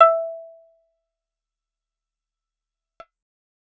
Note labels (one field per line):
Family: guitar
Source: acoustic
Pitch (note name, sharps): E5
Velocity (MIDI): 50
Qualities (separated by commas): fast decay, percussive